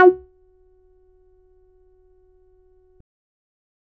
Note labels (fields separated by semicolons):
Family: bass; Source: synthesizer; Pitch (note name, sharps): F#4; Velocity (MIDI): 25; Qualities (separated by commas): distorted, percussive